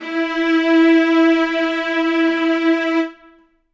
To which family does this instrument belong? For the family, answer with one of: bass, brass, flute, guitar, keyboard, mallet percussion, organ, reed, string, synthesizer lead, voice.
string